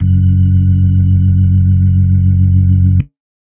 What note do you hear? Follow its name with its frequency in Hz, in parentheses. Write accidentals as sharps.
F#1 (46.25 Hz)